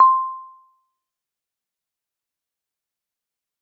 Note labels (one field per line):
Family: mallet percussion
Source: acoustic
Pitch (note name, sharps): C6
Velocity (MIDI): 100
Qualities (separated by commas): fast decay, percussive